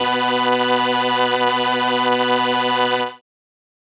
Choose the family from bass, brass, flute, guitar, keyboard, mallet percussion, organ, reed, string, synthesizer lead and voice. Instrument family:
keyboard